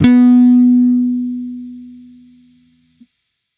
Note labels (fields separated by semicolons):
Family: bass; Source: electronic; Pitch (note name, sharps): B3; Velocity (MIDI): 25; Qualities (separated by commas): distorted